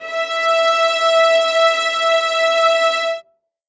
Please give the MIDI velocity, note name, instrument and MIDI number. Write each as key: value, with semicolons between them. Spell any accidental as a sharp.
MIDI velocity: 100; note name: E5; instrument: acoustic string instrument; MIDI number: 76